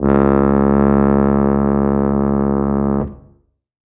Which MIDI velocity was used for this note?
127